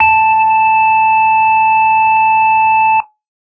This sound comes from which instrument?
electronic organ